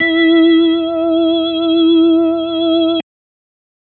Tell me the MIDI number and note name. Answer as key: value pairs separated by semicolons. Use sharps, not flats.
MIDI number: 64; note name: E4